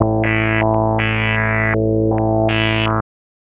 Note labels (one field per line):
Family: bass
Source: synthesizer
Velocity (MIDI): 25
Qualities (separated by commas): tempo-synced